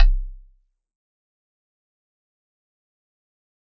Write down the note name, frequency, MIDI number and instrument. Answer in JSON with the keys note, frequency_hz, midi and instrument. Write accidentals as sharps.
{"note": "C1", "frequency_hz": 32.7, "midi": 24, "instrument": "acoustic mallet percussion instrument"}